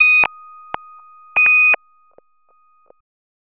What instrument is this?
synthesizer bass